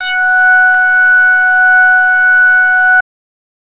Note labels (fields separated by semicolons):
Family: bass; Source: synthesizer; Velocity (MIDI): 100; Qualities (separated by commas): distorted